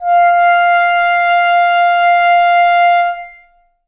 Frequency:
698.5 Hz